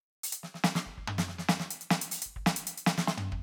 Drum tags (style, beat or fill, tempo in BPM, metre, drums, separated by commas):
hip-hop, fill, 70 BPM, 4/4, closed hi-hat, snare, high tom, kick